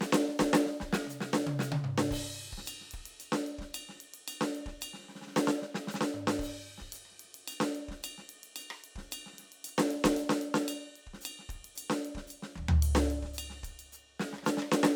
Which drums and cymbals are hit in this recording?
crash, ride, ride bell, hi-hat pedal, snare, cross-stick, high tom, mid tom, floor tom and kick